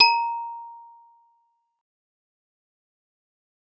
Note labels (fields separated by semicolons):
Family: mallet percussion; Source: acoustic; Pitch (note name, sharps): A#5; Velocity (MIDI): 50; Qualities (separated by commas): fast decay